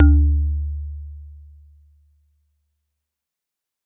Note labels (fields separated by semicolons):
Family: mallet percussion; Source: acoustic; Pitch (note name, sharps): D2; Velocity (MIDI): 127; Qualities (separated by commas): dark